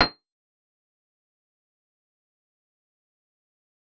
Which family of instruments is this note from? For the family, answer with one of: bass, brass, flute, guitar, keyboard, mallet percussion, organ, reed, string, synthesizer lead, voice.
keyboard